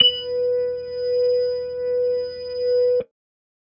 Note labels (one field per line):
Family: organ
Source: electronic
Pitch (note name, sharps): B4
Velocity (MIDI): 127